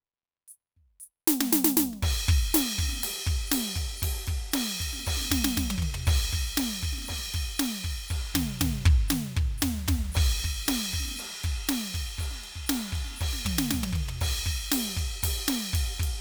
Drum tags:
rock
beat
118 BPM
4/4
crash, hi-hat pedal, snare, high tom, mid tom, floor tom, kick

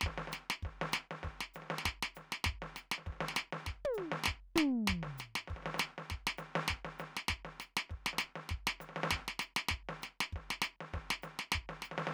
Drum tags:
New Orleans second line
beat
99 BPM
4/4
hi-hat pedal, snare, high tom, floor tom, kick

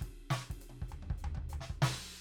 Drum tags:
jazz
beat
200 BPM
3/4
crash, ride, hi-hat pedal, snare, high tom, mid tom, floor tom, kick

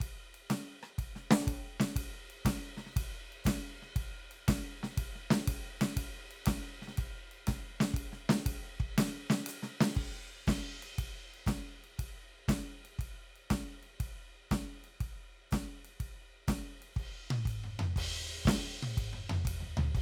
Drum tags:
rock
beat
120 BPM
4/4
crash, ride, hi-hat pedal, snare, cross-stick, high tom, mid tom, floor tom, kick

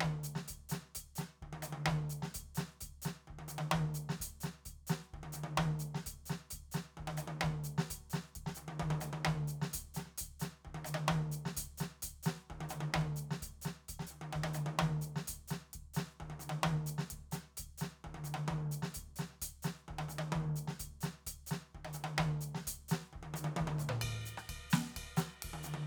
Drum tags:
Dominican merengue
beat
130 BPM
4/4
ride, ride bell, closed hi-hat, hi-hat pedal, snare, cross-stick, high tom, mid tom, kick

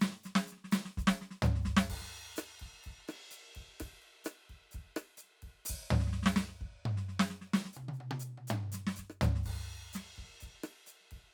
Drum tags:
bossa nova
beat
127 BPM
4/4
crash, ride, hi-hat pedal, snare, cross-stick, high tom, mid tom, floor tom, kick

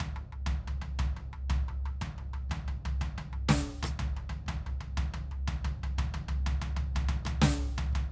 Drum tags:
jazz
beat
120 BPM
4/4
snare, cross-stick, floor tom, kick

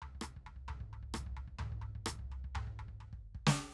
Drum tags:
punk
beat
128 BPM
4/4
ride, hi-hat pedal, snare, cross-stick, high tom, floor tom, kick

